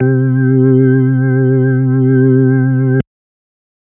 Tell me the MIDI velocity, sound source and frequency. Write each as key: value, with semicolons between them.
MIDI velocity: 50; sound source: electronic; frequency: 130.8 Hz